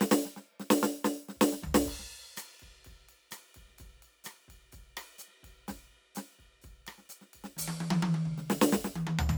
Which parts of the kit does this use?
crash, ride, hi-hat pedal, snare, cross-stick, high tom, mid tom, floor tom and kick